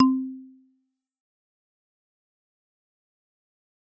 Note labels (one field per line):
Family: mallet percussion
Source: acoustic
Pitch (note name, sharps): C4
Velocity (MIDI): 127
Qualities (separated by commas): dark, fast decay, percussive